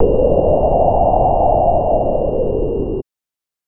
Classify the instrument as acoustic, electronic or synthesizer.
synthesizer